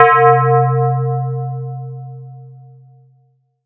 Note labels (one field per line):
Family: mallet percussion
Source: electronic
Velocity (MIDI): 127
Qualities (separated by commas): multiphonic